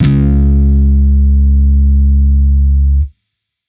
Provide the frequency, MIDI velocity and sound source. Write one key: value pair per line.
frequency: 69.3 Hz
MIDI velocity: 100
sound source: electronic